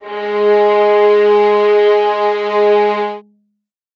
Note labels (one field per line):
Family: string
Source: acoustic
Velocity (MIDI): 25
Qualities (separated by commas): reverb